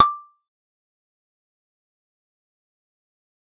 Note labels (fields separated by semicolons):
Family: bass; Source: synthesizer; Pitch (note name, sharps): D6; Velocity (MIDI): 100; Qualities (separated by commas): fast decay, percussive